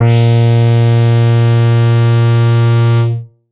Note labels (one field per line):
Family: bass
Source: synthesizer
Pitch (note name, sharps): A#2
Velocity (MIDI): 75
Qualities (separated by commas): distorted